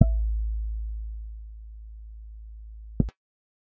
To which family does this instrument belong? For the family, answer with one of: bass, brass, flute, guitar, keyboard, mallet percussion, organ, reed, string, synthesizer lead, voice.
bass